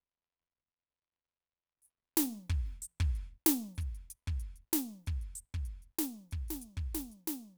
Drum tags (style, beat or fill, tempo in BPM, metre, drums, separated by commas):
Brazilian baião, beat, 95 BPM, 4/4, closed hi-hat, hi-hat pedal, snare, kick